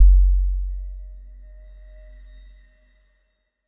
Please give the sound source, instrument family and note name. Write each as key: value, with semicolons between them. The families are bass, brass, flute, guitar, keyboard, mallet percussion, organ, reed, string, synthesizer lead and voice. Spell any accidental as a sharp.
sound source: electronic; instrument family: mallet percussion; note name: F#1